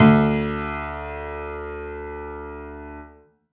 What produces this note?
acoustic keyboard